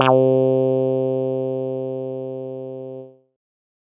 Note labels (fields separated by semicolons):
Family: bass; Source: synthesizer; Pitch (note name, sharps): C3; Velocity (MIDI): 127; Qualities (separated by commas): distorted